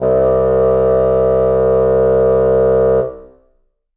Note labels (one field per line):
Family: reed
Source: acoustic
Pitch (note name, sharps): C2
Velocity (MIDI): 127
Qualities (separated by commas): reverb